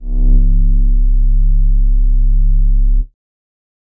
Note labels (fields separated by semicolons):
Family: bass; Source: synthesizer; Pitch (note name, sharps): C#1; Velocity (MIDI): 75; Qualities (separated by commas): dark